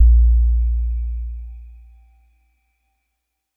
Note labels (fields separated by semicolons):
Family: mallet percussion; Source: electronic; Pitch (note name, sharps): A#1; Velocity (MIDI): 127; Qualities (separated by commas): non-linear envelope